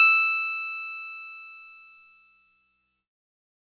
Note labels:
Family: keyboard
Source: electronic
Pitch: E6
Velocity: 75

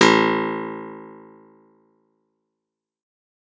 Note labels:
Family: guitar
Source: acoustic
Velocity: 100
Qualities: bright, fast decay

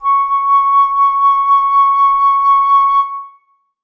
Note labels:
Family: flute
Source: acoustic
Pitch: C#6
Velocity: 25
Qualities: reverb

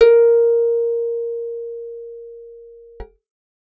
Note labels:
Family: guitar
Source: acoustic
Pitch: A#4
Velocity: 127

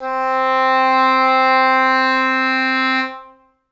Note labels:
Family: reed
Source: acoustic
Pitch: C4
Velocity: 127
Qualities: reverb

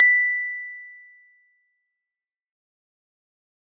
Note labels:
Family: keyboard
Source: electronic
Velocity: 75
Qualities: fast decay

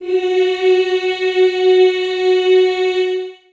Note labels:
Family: voice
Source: acoustic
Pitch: F#4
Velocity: 127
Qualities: reverb

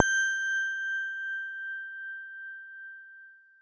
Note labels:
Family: guitar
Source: electronic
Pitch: G6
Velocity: 100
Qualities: reverb

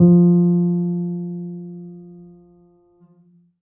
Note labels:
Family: keyboard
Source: acoustic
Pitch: F3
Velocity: 25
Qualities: dark

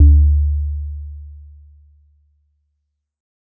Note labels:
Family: mallet percussion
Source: acoustic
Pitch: D2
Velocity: 25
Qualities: dark

